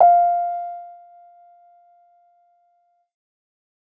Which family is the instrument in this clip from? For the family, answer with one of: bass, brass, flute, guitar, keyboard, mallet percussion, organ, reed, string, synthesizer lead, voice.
keyboard